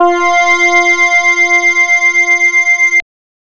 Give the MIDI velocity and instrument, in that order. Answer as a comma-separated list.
127, synthesizer bass